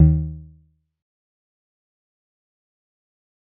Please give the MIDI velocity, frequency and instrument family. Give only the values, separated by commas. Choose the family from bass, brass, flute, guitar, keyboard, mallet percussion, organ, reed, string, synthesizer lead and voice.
25, 77.78 Hz, guitar